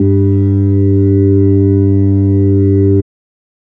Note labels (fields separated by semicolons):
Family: organ; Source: electronic; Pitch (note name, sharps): G2; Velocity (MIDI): 127; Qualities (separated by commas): dark